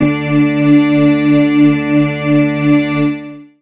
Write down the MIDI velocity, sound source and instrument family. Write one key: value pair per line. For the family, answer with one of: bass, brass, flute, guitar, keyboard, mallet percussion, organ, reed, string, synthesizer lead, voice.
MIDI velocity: 25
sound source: electronic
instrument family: organ